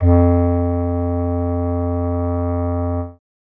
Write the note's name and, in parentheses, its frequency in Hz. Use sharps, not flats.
F2 (87.31 Hz)